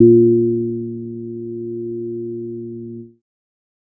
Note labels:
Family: bass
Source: synthesizer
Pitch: A#2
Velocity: 100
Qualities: dark

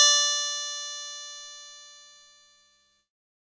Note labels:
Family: keyboard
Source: electronic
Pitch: D5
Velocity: 75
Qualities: bright, distorted

